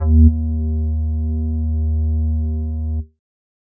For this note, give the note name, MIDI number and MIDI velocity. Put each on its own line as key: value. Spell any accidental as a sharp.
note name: D#2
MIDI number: 39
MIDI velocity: 25